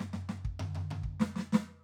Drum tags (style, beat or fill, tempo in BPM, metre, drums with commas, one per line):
Purdie shuffle
fill
130 BPM
4/4
hi-hat pedal, snare, high tom, floor tom, kick